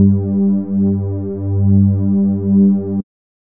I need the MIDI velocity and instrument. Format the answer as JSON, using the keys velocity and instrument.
{"velocity": 50, "instrument": "synthesizer bass"}